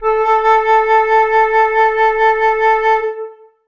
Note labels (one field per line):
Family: flute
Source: acoustic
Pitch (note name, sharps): A4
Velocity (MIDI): 75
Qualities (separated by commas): long release, reverb